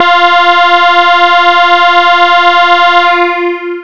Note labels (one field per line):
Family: bass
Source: synthesizer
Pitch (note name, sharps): F4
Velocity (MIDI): 100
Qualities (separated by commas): bright, distorted, long release